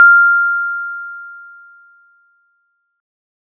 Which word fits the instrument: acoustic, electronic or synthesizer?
acoustic